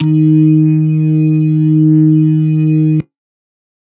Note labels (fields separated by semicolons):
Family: organ; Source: electronic; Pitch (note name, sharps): D#3; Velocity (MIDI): 127